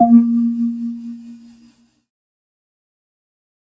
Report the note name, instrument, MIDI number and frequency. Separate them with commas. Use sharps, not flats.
A#3, synthesizer keyboard, 58, 233.1 Hz